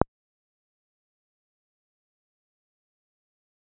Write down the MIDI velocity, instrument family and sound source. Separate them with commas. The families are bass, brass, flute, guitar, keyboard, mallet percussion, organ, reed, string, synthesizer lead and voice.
100, guitar, electronic